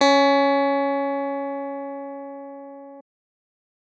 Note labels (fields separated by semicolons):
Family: keyboard; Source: electronic; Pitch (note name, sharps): C#4; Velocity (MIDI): 127; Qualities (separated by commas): distorted